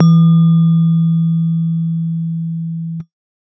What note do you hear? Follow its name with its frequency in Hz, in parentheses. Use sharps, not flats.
E3 (164.8 Hz)